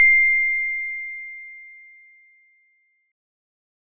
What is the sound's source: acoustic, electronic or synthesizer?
electronic